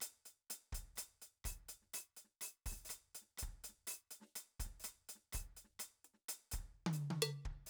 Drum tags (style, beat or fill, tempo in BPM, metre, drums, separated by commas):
cha-cha, beat, 124 BPM, 4/4, closed hi-hat, open hi-hat, hi-hat pedal, percussion, snare, cross-stick, high tom, kick